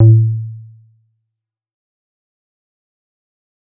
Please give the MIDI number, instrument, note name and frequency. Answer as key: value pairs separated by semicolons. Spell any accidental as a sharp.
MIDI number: 45; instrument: synthesizer bass; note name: A2; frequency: 110 Hz